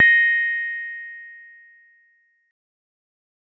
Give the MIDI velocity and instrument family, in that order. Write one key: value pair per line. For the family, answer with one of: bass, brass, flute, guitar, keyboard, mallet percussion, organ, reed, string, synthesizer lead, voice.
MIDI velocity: 50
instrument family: mallet percussion